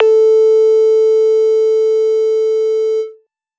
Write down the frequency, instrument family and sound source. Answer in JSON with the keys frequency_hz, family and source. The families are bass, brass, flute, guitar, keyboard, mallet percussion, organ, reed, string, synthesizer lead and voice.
{"frequency_hz": 440, "family": "bass", "source": "synthesizer"}